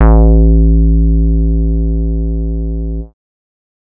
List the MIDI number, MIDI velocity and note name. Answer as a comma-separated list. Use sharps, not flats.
33, 127, A1